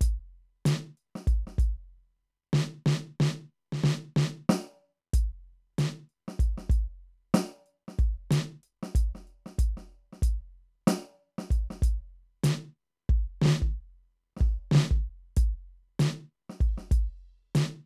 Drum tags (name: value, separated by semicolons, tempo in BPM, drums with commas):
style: hip-hop; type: beat; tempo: 94 BPM; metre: 4/4; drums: crash, closed hi-hat, snare, kick